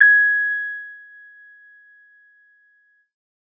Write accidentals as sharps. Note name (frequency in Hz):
G#6 (1661 Hz)